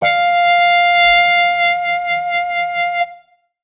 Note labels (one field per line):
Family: brass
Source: acoustic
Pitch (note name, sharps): F5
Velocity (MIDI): 25